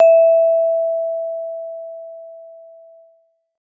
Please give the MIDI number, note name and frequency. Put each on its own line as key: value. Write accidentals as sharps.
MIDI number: 76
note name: E5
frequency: 659.3 Hz